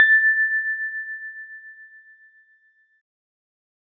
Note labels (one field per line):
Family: keyboard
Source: electronic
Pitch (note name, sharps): A6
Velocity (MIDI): 50